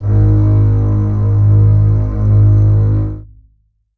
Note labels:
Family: string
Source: acoustic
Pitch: G#1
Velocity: 100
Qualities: reverb

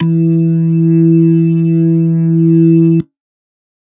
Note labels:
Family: organ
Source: electronic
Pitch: E3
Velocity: 50

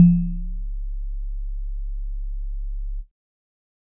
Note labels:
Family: keyboard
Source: electronic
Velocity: 100

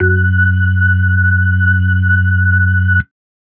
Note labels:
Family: organ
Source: electronic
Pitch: F#2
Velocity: 75

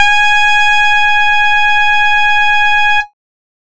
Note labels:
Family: bass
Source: synthesizer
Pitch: G#5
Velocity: 100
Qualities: bright, distorted, multiphonic, tempo-synced

